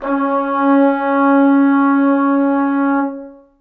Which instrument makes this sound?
acoustic brass instrument